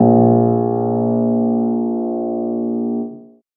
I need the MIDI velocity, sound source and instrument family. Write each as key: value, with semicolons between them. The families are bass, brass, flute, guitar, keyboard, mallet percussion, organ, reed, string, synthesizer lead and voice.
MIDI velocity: 50; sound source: acoustic; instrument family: keyboard